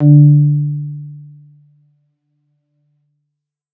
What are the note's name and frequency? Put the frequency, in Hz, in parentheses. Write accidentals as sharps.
D3 (146.8 Hz)